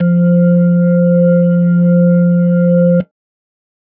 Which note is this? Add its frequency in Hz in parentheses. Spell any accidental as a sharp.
F3 (174.6 Hz)